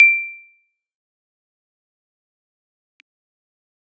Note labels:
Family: keyboard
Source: electronic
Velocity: 25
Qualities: fast decay, percussive

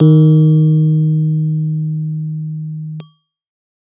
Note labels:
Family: keyboard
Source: electronic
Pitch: D#3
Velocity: 25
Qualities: dark

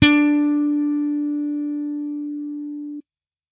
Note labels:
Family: bass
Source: electronic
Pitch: D4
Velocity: 127

